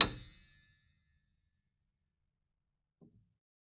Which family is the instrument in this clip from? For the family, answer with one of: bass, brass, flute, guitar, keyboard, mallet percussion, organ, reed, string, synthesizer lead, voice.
keyboard